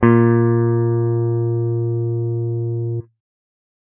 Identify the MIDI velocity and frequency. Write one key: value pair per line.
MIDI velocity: 100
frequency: 116.5 Hz